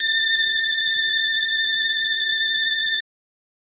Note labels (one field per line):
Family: reed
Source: electronic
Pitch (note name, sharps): A6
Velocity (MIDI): 127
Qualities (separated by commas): reverb